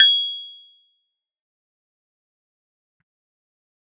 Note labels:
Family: keyboard; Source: electronic; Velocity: 50; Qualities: bright, fast decay, percussive

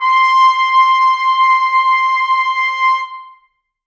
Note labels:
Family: brass; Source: acoustic; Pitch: C6; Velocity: 100; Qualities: reverb

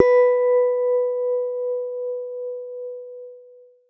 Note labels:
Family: guitar; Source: electronic; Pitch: B4; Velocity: 100; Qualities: long release, reverb

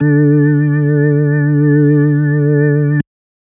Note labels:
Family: organ; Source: electronic; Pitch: D3; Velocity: 25

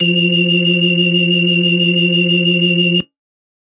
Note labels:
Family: organ; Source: electronic; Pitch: F3; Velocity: 75

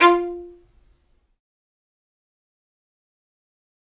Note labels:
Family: string; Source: acoustic; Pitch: F4; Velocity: 75; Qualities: fast decay, percussive, reverb

